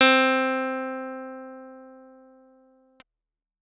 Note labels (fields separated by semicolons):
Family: keyboard; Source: electronic; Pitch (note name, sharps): C4; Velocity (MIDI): 127